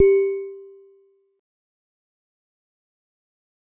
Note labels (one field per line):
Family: mallet percussion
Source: acoustic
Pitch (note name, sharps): G4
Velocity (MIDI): 25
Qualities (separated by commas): fast decay, percussive